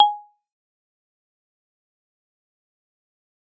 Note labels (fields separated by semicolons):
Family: mallet percussion; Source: acoustic; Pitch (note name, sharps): G#5; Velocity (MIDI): 127; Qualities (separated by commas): fast decay, percussive